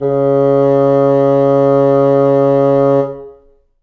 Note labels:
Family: reed; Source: acoustic; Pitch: C#3; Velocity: 100; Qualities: long release, reverb

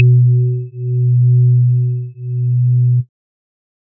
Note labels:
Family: organ; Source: electronic; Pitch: B2; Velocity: 25; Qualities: dark

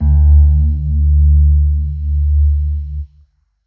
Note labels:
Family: keyboard; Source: electronic; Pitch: D2; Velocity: 50; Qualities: dark

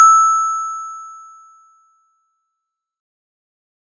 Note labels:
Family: mallet percussion; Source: acoustic; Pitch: E6; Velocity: 127; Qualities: bright, fast decay

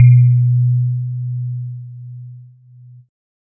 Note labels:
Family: keyboard; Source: electronic; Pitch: B2; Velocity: 50; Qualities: multiphonic

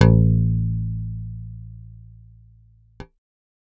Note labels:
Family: bass; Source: synthesizer; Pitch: A1; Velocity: 127

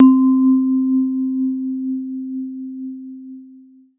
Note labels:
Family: mallet percussion; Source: acoustic; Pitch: C4; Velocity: 127; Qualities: long release

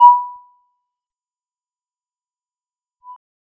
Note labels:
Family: bass; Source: synthesizer; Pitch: B5; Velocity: 25; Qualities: fast decay, percussive

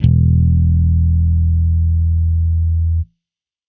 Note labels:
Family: bass; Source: electronic; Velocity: 75; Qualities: distorted

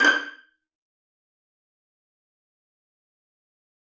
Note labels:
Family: string; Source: acoustic; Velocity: 75; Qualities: fast decay, percussive, reverb

